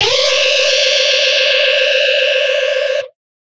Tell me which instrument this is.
electronic guitar